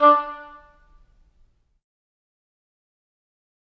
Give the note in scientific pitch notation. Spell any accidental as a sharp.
D4